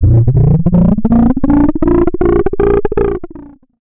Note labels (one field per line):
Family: bass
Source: synthesizer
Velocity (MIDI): 127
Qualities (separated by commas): distorted, long release, multiphonic, tempo-synced